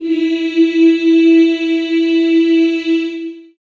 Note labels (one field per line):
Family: voice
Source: acoustic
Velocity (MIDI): 100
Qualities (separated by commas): long release, reverb